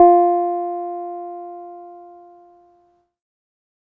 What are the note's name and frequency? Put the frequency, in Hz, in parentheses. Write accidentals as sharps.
F4 (349.2 Hz)